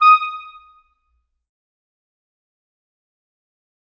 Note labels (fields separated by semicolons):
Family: reed; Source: acoustic; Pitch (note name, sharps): D#6; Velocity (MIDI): 100; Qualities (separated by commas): fast decay, percussive, reverb